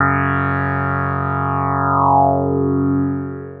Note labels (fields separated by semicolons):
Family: synthesizer lead; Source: synthesizer; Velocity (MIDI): 25; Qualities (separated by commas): long release